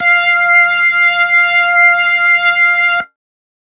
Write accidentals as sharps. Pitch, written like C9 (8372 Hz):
F5 (698.5 Hz)